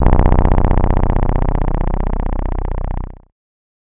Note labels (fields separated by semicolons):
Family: bass; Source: synthesizer; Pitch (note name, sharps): B-1; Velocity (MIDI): 50; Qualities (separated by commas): bright, distorted